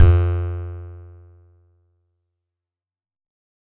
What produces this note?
acoustic guitar